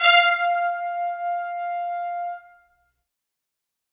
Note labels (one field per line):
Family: brass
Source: acoustic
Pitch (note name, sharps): F5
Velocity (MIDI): 50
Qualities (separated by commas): bright, reverb